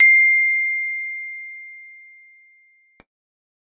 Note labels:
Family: keyboard; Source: electronic; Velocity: 75; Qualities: bright

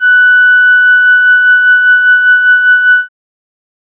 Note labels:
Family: keyboard; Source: synthesizer; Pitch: F#6; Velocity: 50; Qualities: bright

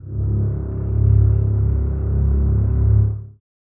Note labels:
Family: string; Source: acoustic; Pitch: C#1; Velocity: 75; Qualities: reverb

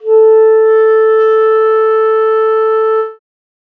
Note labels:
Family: reed; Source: acoustic; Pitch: A4; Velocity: 50

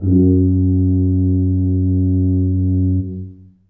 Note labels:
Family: brass; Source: acoustic; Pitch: F#2; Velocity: 50; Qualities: dark, long release, reverb

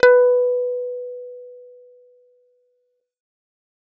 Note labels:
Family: bass; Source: synthesizer; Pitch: B4; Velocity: 127

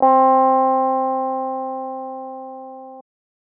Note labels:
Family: keyboard; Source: electronic; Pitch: C4; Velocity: 25

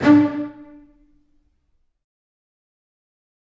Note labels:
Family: string; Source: acoustic; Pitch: D4; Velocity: 127; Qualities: fast decay, reverb

